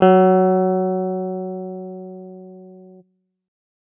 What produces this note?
electronic guitar